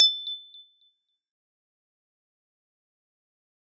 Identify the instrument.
acoustic mallet percussion instrument